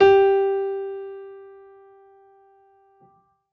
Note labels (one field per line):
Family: keyboard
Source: acoustic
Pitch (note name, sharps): G4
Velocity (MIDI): 127